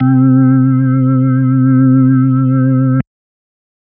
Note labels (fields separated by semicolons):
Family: organ; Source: electronic; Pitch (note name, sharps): C3; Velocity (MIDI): 25